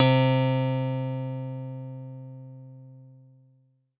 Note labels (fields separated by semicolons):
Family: guitar; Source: synthesizer; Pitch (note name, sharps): C3; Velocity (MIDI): 127; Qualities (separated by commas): dark